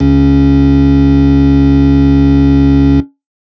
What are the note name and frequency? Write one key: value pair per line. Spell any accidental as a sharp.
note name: C#2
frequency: 69.3 Hz